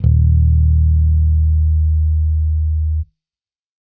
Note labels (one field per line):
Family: bass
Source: electronic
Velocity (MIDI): 25